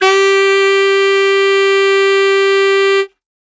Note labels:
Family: reed; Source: acoustic; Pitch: G4; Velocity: 127; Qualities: bright

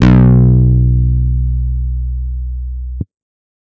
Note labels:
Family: guitar; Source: electronic; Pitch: B1; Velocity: 50; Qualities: bright, distorted

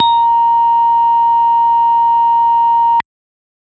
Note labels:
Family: organ; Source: electronic; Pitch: A#5; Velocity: 25

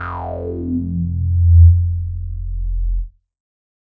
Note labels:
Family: bass; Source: synthesizer; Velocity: 25; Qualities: distorted, non-linear envelope

